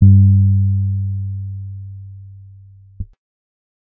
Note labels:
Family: bass; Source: synthesizer; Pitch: G2; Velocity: 25; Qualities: dark

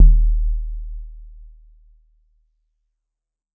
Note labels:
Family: mallet percussion; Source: acoustic; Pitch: D#1; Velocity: 25

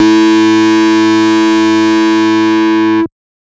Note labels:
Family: bass; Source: synthesizer; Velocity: 75; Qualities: bright, distorted, multiphonic

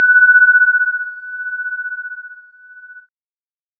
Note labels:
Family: keyboard; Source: electronic; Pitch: F#6; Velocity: 50; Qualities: multiphonic

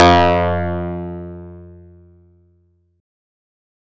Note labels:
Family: guitar; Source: acoustic; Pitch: F2; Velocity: 127; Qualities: bright, distorted

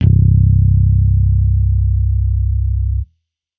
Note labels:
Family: bass; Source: electronic; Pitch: C1; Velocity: 100; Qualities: distorted

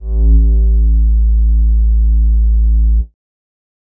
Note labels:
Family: bass; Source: synthesizer; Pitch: A1; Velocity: 75; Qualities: dark

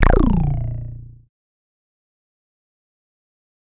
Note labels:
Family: bass; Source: synthesizer; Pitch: A#0; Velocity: 100; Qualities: distorted, fast decay

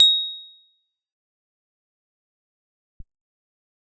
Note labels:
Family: guitar; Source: electronic; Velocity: 100; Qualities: bright, fast decay, percussive

